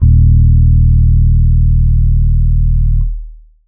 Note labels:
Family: keyboard; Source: electronic; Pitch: D#1; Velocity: 50; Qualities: dark, long release

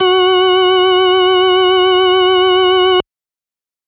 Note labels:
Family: organ; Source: electronic; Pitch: F#4; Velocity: 25; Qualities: distorted

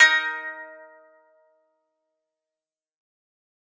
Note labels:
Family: guitar; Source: acoustic; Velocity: 127; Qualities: fast decay, reverb

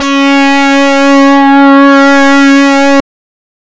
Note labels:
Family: reed; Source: synthesizer; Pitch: C#4; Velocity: 127; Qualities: distorted, non-linear envelope

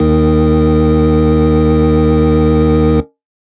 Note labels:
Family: organ; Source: electronic; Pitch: D#2; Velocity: 75; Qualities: distorted

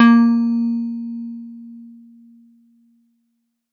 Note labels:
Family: keyboard; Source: electronic; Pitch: A#3; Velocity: 75

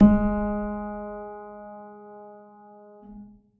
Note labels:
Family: keyboard; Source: acoustic; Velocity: 75; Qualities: reverb

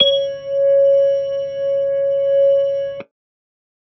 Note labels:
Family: organ; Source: electronic; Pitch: C#5; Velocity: 25

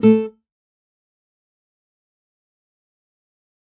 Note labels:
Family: guitar; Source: acoustic; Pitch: A3; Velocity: 25; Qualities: fast decay, percussive, reverb

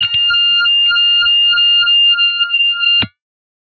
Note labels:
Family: guitar; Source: electronic; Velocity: 25; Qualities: bright, distorted

